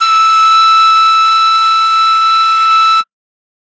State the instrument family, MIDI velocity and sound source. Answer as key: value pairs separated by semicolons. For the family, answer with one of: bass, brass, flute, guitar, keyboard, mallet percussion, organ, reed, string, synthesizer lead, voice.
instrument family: flute; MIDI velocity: 50; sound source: acoustic